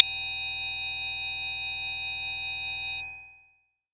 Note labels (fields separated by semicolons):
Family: bass; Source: synthesizer; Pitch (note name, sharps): D#6; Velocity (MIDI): 100; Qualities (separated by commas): multiphonic